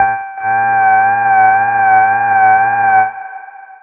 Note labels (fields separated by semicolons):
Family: bass; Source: synthesizer; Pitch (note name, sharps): G5; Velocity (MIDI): 127; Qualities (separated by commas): long release, reverb